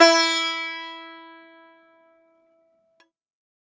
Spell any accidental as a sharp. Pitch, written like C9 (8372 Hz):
E4 (329.6 Hz)